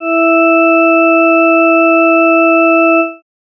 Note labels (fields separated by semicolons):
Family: organ; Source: electronic; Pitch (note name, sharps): E4; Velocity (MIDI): 100